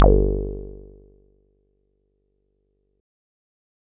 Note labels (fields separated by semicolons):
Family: bass; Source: synthesizer; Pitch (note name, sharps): G1; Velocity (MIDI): 127; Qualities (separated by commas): distorted